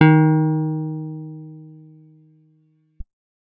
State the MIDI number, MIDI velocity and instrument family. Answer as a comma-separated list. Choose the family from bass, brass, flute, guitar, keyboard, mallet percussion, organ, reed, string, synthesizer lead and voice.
51, 50, guitar